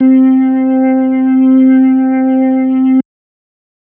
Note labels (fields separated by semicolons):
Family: organ; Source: electronic; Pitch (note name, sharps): C4; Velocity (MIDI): 127; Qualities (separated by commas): distorted